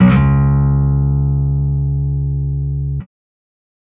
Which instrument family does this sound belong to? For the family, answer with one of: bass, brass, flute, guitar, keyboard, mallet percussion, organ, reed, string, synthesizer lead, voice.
guitar